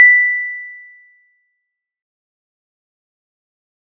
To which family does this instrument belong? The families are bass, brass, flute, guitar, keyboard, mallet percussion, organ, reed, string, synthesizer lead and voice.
mallet percussion